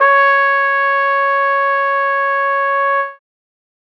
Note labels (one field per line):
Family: brass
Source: acoustic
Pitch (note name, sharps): C#5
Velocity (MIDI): 75